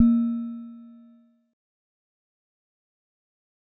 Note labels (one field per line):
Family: mallet percussion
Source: acoustic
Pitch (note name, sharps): A#3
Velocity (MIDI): 25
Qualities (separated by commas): dark, fast decay